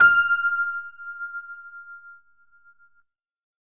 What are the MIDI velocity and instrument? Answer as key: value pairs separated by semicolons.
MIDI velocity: 127; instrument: electronic keyboard